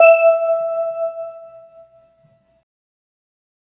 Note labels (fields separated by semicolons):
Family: organ; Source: electronic; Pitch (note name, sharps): E5; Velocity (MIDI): 50